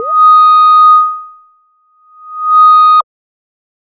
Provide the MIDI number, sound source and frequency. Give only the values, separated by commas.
87, synthesizer, 1245 Hz